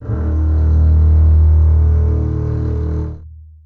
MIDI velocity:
127